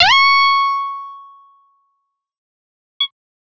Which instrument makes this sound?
electronic guitar